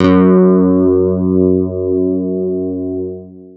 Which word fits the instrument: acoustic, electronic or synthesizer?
electronic